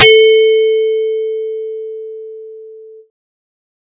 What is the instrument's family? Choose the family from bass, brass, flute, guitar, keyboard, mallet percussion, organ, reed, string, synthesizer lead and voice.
bass